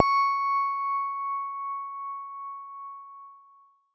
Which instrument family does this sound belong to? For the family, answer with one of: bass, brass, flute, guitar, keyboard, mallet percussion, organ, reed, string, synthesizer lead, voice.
guitar